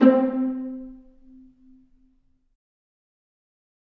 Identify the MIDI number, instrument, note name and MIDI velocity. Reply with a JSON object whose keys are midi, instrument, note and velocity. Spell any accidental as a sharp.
{"midi": 60, "instrument": "acoustic string instrument", "note": "C4", "velocity": 100}